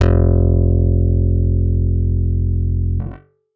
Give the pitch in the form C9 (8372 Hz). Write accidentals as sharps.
F1 (43.65 Hz)